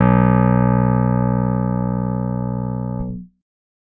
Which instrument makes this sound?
electronic guitar